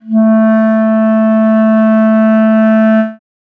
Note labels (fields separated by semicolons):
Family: reed; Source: acoustic; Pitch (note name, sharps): A3; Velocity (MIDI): 50; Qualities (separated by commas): dark